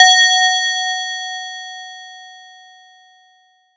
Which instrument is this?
acoustic mallet percussion instrument